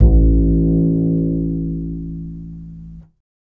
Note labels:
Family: bass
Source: electronic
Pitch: A1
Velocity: 75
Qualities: reverb

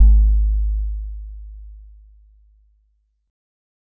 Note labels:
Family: mallet percussion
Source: acoustic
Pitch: G#1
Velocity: 25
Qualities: dark

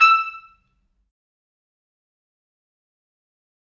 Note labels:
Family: brass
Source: acoustic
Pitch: E6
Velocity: 50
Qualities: fast decay, percussive, reverb

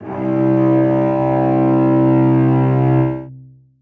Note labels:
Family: string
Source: acoustic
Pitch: C2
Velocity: 100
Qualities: long release, reverb

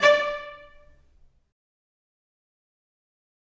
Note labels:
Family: string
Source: acoustic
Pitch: D5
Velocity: 127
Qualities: fast decay, percussive, reverb

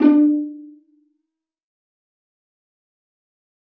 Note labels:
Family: string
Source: acoustic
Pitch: D4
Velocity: 50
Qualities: dark, fast decay, reverb

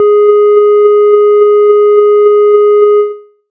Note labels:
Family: bass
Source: synthesizer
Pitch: G#4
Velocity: 25

